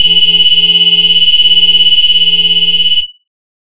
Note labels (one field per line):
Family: bass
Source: synthesizer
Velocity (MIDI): 100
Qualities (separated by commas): bright, distorted